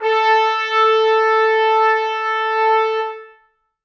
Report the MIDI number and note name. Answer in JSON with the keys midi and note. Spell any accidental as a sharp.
{"midi": 69, "note": "A4"}